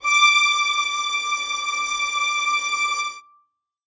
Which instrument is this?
acoustic string instrument